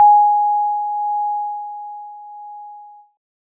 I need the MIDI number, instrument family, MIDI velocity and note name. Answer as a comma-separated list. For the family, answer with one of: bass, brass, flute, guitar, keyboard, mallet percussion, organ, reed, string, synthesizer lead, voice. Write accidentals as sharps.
80, keyboard, 127, G#5